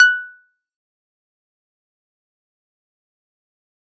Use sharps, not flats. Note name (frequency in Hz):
F#6 (1480 Hz)